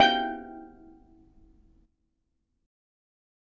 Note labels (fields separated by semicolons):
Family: mallet percussion; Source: acoustic; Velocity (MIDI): 75; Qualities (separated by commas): fast decay, percussive, reverb